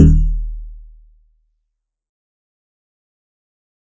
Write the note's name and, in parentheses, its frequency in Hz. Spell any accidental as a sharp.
D#1 (38.89 Hz)